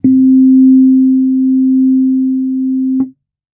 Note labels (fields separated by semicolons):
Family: keyboard; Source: electronic; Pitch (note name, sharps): C4; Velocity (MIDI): 25; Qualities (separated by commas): dark